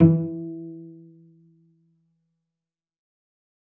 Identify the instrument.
acoustic string instrument